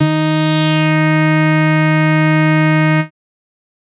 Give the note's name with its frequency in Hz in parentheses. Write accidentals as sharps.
D#3 (155.6 Hz)